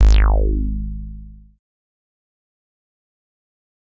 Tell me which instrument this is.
synthesizer bass